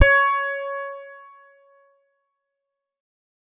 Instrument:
electronic guitar